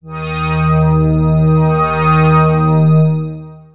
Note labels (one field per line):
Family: synthesizer lead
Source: synthesizer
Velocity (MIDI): 75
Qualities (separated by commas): bright, long release, non-linear envelope